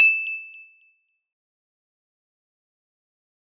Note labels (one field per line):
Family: mallet percussion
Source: acoustic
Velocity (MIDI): 100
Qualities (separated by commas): fast decay, percussive